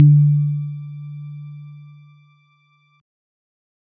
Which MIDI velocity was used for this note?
50